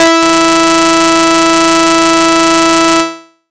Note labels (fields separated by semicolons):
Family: bass; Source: synthesizer; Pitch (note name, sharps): E4; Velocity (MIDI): 127; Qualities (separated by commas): bright, distorted